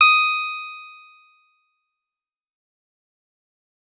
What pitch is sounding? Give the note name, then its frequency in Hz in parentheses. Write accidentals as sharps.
D#6 (1245 Hz)